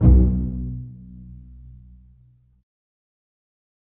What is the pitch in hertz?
61.74 Hz